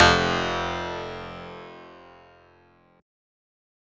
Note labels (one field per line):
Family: synthesizer lead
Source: synthesizer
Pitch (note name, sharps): F1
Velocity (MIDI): 127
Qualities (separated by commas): bright, distorted